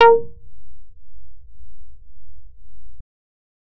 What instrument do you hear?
synthesizer bass